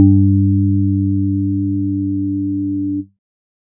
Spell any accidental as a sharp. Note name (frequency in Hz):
G2 (98 Hz)